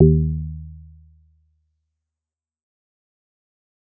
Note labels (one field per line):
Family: bass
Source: synthesizer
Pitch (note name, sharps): D#2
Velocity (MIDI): 75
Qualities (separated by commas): dark, fast decay